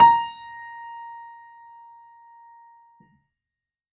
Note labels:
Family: keyboard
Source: acoustic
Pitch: A#5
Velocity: 100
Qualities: percussive

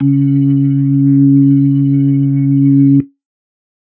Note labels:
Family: organ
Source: electronic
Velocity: 100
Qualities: dark

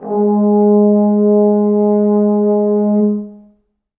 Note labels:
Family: brass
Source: acoustic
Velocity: 50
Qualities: dark, long release, reverb

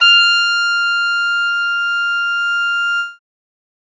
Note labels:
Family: reed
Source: acoustic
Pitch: F6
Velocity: 127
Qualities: bright

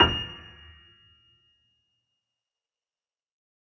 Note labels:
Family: keyboard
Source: acoustic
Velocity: 25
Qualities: fast decay, percussive, reverb

